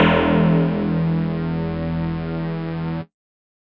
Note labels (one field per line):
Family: mallet percussion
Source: electronic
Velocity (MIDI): 100